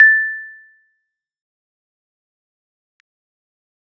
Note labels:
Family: keyboard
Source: electronic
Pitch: A6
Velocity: 50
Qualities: fast decay, percussive

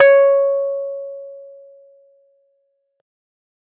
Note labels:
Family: keyboard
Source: electronic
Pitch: C#5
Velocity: 100

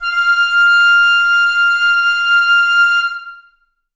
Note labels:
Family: flute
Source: acoustic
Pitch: F6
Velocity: 25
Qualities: reverb

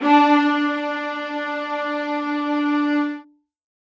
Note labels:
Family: string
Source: acoustic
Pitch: D4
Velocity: 127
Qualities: reverb

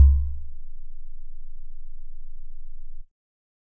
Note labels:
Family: keyboard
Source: electronic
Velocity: 100

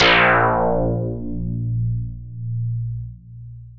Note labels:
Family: synthesizer lead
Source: synthesizer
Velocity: 127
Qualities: long release

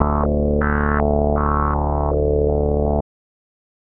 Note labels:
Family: bass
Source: synthesizer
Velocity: 100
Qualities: tempo-synced

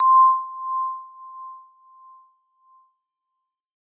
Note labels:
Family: mallet percussion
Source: acoustic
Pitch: C6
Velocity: 127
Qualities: non-linear envelope

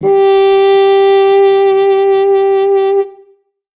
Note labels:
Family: brass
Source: acoustic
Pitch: G4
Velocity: 50

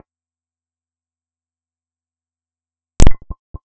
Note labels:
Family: bass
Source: synthesizer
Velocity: 75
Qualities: percussive, reverb

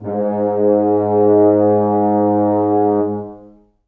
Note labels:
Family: brass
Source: acoustic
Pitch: G#2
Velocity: 75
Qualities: dark, long release, reverb

